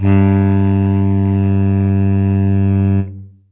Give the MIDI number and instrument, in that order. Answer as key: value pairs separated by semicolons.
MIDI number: 43; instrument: acoustic reed instrument